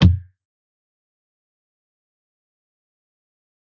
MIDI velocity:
25